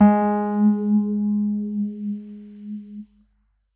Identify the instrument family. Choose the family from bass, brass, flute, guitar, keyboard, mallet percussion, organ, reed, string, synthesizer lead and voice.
keyboard